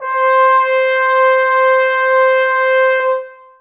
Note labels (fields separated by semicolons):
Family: brass; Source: acoustic; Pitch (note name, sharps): C5; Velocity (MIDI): 100; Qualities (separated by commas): long release, reverb